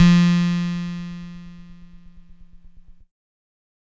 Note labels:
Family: keyboard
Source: electronic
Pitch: F3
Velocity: 25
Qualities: bright, distorted

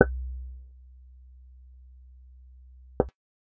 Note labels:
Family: bass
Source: synthesizer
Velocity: 50

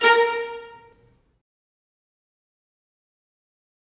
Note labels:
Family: string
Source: acoustic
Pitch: A#4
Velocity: 127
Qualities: fast decay, reverb

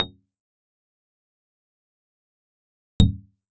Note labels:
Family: guitar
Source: acoustic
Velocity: 25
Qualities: percussive

